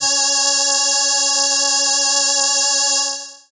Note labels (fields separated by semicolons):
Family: keyboard; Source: synthesizer; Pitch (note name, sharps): C#4; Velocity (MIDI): 50; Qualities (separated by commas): bright